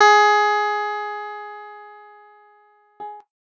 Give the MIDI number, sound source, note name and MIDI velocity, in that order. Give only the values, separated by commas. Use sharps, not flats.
68, electronic, G#4, 75